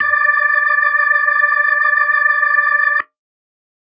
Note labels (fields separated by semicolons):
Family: organ; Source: electronic; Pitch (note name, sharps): D5; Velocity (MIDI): 127; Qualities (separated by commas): reverb